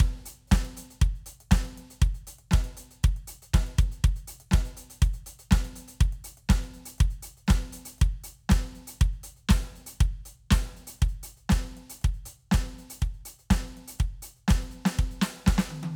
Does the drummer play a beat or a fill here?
beat